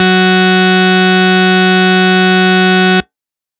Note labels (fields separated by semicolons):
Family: organ; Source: electronic; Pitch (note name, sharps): F#3; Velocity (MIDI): 127; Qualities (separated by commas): distorted